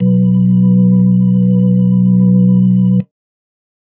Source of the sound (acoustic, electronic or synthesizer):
electronic